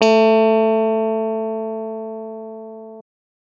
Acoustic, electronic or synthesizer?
electronic